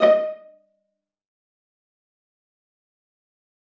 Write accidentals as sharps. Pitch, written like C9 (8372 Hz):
D#5 (622.3 Hz)